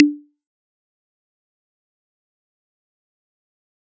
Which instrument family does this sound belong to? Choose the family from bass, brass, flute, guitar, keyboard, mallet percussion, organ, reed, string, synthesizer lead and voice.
mallet percussion